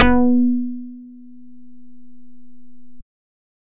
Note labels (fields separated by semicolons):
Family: bass; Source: synthesizer; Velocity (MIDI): 75